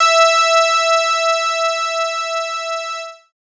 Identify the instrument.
synthesizer bass